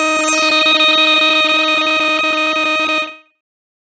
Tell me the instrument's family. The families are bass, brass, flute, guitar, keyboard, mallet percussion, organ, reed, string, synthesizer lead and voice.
bass